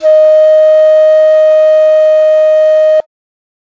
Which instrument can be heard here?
acoustic flute